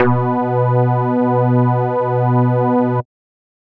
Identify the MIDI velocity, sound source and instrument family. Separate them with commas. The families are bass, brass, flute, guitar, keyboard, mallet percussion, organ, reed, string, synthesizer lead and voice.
100, synthesizer, bass